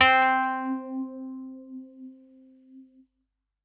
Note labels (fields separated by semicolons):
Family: keyboard; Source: electronic; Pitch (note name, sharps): C4; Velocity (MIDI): 127